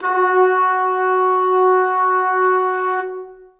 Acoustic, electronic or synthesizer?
acoustic